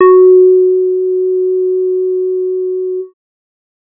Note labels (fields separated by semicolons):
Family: bass; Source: synthesizer; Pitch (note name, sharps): F#4; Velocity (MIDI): 50